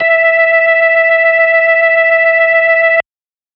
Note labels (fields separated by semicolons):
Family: organ; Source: electronic; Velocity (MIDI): 25